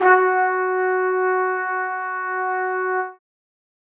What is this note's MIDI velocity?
25